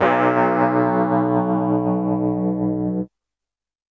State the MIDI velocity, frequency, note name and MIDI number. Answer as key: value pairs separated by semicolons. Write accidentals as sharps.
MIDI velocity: 127; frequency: 61.74 Hz; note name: B1; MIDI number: 35